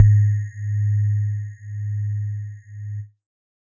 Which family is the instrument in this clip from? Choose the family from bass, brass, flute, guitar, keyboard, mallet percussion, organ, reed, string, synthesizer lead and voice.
synthesizer lead